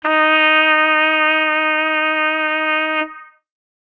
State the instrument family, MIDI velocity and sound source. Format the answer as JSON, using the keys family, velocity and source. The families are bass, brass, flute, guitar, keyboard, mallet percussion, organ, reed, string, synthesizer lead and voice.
{"family": "brass", "velocity": 75, "source": "acoustic"}